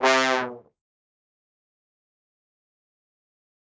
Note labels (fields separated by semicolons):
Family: brass; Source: acoustic; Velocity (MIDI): 100; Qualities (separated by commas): bright, fast decay, reverb